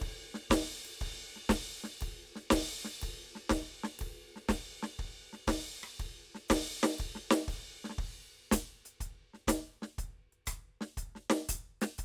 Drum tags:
rock, beat, 120 BPM, 4/4, crash, ride, closed hi-hat, hi-hat pedal, snare, cross-stick, kick

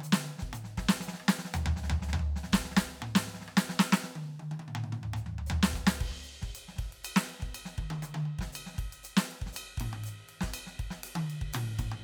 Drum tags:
songo, beat, 120 BPM, 4/4, ride, ride bell, hi-hat pedal, snare, cross-stick, high tom, mid tom, floor tom, kick

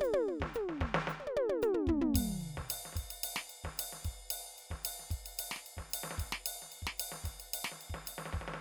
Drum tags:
songo, beat, 112 BPM, 4/4, ride, ride bell, hi-hat pedal, snare, high tom, mid tom, floor tom, kick

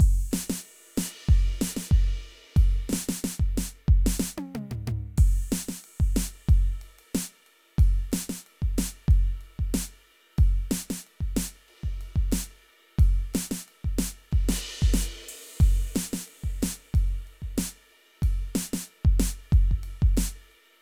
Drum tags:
rock, beat, 92 BPM, 4/4, crash, ride, snare, high tom, mid tom, floor tom, kick

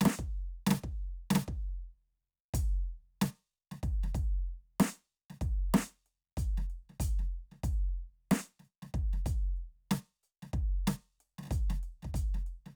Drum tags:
hip-hop, beat, 94 BPM, 4/4, closed hi-hat, snare, kick

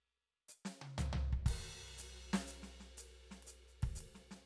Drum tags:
jazz, beat, 120 BPM, 3/4, crash, ride, hi-hat pedal, snare, high tom, floor tom, kick

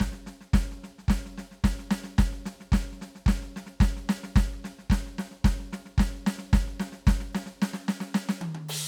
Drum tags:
rock, fill, 110 BPM, 4/4, crash, closed hi-hat, snare, cross-stick, high tom, kick

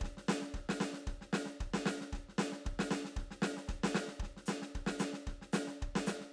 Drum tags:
country, beat, 114 BPM, 4/4, hi-hat pedal, snare, kick

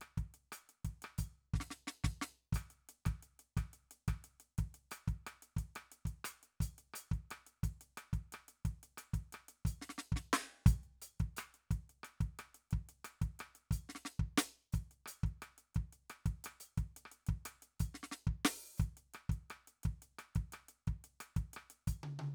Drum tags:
chacarera, beat, 118 BPM, 4/4, closed hi-hat, open hi-hat, hi-hat pedal, snare, cross-stick, high tom, kick

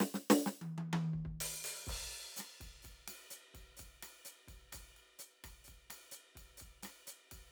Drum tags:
bossa nova, beat, 127 BPM, 4/4, crash, ride, closed hi-hat, hi-hat pedal, snare, cross-stick, high tom, kick

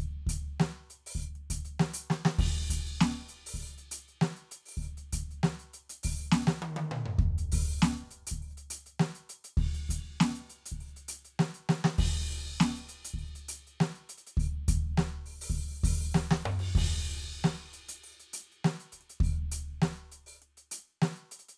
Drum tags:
rock, beat, 100 BPM, 4/4, crash, closed hi-hat, open hi-hat, hi-hat pedal, snare, high tom, mid tom, floor tom, kick

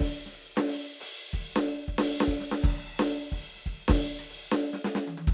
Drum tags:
rock, beat, 90 BPM, 4/4, crash, ride, ride bell, open hi-hat, hi-hat pedal, snare, cross-stick, high tom, kick

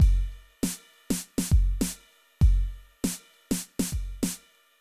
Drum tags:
rock, beat, 100 BPM, 4/4, ride, ride bell, snare, kick

